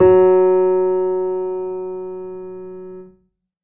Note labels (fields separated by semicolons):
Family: keyboard; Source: acoustic; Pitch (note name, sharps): F#3; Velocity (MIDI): 50; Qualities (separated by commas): reverb